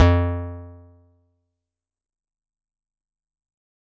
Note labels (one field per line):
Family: guitar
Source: electronic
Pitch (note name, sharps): F2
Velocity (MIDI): 25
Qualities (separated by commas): fast decay